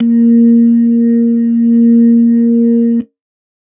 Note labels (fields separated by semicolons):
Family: organ; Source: electronic; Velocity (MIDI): 50